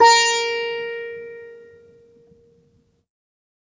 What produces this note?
acoustic guitar